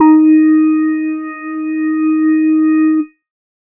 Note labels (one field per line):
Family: organ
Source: electronic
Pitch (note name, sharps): D#4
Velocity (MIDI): 100